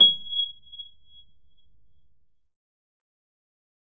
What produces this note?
electronic keyboard